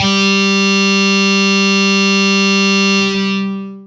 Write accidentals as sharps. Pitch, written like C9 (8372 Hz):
G3 (196 Hz)